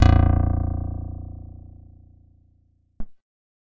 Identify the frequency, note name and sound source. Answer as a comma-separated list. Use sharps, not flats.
29.14 Hz, A#0, electronic